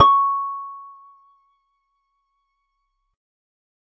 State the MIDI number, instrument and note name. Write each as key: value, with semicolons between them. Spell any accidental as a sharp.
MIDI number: 85; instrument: acoustic guitar; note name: C#6